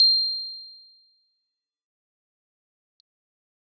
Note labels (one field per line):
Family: keyboard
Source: acoustic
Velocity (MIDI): 25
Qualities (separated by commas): bright, fast decay, percussive